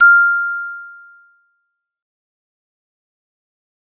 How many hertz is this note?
1397 Hz